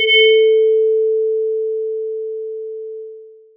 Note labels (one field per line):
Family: mallet percussion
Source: electronic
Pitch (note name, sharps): A4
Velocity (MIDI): 127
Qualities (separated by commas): multiphonic